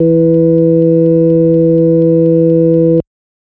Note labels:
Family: organ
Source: electronic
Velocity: 75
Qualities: dark

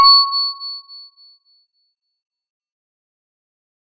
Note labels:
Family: mallet percussion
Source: acoustic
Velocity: 100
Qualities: fast decay

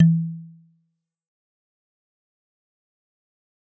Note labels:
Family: mallet percussion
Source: acoustic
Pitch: E3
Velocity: 127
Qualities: dark, fast decay, percussive

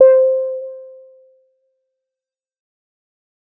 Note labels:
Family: bass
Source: synthesizer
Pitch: C5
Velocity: 75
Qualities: fast decay

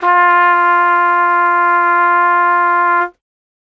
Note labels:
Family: brass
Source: acoustic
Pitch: F4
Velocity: 25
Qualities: bright

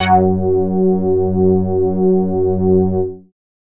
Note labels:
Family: bass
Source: synthesizer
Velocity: 50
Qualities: distorted

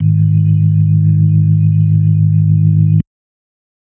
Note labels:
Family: organ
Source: electronic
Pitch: G#1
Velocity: 50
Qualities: dark

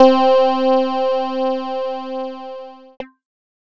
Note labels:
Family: keyboard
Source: electronic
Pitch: C4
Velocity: 100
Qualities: distorted

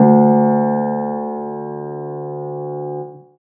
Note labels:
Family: keyboard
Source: acoustic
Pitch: D2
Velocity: 50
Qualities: reverb

